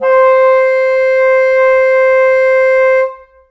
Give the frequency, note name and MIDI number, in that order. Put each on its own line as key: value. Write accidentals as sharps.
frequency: 523.3 Hz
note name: C5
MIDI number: 72